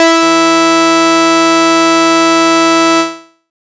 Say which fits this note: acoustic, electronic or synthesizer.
synthesizer